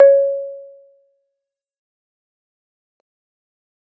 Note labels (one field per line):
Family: keyboard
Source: electronic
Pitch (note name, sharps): C#5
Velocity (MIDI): 25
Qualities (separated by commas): fast decay, percussive